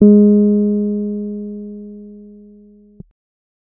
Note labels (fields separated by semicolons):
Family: keyboard; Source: electronic; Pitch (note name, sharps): G#3; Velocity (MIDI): 50; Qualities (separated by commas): dark